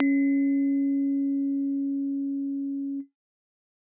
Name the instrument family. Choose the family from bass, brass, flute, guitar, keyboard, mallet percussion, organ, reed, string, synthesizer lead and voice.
keyboard